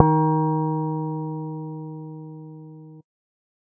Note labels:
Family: bass; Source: synthesizer; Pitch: D#3; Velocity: 50

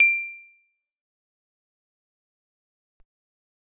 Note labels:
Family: guitar; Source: acoustic; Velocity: 75; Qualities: fast decay, percussive

